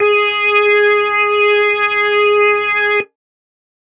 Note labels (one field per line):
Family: organ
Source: electronic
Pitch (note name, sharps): G#4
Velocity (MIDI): 75